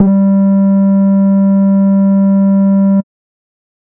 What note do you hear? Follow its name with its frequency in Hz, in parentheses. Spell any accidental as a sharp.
G3 (196 Hz)